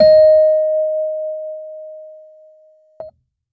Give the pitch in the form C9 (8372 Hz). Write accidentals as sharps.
D#5 (622.3 Hz)